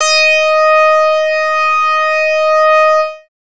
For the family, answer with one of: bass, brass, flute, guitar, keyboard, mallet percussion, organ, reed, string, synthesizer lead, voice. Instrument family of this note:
bass